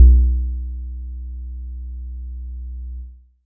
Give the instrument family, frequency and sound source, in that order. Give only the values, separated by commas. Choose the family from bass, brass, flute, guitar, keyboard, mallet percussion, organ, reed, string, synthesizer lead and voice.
guitar, 61.74 Hz, synthesizer